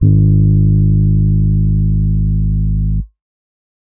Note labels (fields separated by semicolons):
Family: keyboard; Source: electronic; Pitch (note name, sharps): G#1; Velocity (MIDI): 75; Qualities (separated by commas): dark